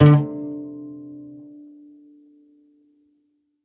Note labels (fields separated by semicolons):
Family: string; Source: acoustic; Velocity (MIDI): 127; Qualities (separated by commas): reverb